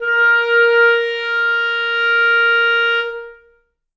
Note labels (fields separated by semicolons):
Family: reed; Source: acoustic; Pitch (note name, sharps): A#4; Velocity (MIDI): 127; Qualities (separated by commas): reverb